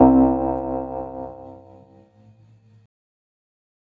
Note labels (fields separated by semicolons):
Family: organ; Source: electronic; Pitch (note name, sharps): C2; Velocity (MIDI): 127